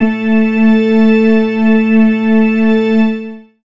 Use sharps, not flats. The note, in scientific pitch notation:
A3